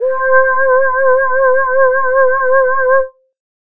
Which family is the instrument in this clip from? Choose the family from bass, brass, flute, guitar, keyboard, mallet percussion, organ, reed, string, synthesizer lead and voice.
voice